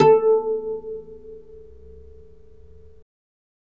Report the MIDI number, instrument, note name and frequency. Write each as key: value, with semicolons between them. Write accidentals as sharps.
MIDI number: 69; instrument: acoustic guitar; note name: A4; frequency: 440 Hz